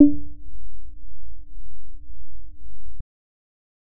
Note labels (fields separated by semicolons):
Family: bass; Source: synthesizer; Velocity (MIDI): 25; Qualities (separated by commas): dark